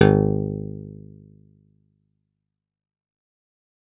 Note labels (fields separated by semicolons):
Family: guitar; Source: acoustic; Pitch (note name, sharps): G#1; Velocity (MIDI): 25; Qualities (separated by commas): fast decay, reverb